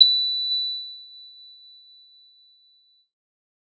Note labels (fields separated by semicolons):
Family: keyboard; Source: electronic; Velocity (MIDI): 100; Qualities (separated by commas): bright